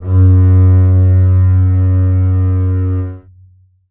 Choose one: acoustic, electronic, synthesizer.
acoustic